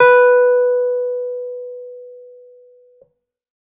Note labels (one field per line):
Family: keyboard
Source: electronic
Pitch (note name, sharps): B4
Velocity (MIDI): 75